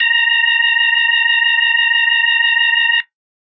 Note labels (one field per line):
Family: organ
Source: electronic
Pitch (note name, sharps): A#5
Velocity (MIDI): 75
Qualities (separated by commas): bright